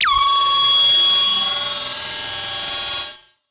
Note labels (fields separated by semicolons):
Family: synthesizer lead; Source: synthesizer; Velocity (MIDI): 25; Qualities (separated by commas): bright, distorted, multiphonic, non-linear envelope